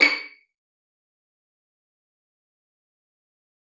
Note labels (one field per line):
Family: string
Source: acoustic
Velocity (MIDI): 50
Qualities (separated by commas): fast decay, percussive, reverb